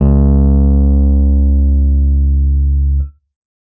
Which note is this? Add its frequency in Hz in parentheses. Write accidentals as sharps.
C#2 (69.3 Hz)